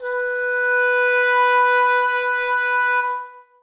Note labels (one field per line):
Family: reed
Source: acoustic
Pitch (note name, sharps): B4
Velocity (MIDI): 100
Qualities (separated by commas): reverb